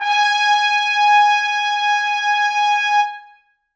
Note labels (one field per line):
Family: brass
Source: acoustic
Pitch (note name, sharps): G#5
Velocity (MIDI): 127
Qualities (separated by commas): bright, reverb